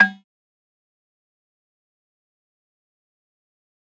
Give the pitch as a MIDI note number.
55